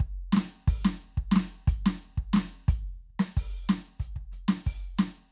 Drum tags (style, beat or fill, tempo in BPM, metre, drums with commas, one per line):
Afrobeat
beat
90 BPM
4/4
closed hi-hat, open hi-hat, hi-hat pedal, snare, cross-stick, kick